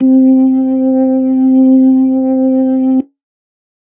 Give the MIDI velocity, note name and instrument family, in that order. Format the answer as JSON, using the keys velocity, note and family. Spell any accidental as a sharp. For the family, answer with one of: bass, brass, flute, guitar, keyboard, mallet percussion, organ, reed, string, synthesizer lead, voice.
{"velocity": 75, "note": "C4", "family": "organ"}